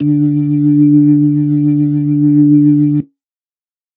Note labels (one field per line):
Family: organ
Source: electronic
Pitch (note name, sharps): D3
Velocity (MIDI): 75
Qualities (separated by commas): dark